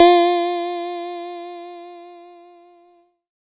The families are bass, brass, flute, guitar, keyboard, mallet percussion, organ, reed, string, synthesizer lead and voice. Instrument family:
keyboard